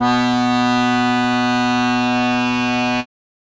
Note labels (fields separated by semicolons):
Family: reed; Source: acoustic; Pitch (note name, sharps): B2; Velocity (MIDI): 50